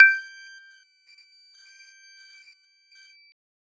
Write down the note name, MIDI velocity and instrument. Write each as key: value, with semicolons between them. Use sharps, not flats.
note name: G6; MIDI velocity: 75; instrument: acoustic mallet percussion instrument